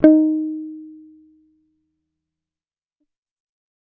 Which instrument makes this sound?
electronic bass